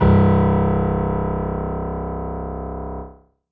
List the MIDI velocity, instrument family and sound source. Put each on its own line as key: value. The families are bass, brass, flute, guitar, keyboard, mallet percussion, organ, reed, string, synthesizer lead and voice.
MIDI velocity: 100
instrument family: keyboard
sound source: acoustic